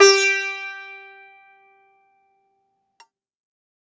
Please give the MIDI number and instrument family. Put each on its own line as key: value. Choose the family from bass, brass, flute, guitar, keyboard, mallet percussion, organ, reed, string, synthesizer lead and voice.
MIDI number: 67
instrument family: guitar